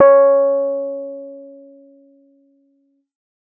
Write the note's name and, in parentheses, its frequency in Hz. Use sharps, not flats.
C#5 (554.4 Hz)